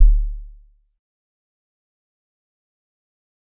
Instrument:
acoustic mallet percussion instrument